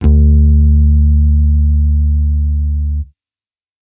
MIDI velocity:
50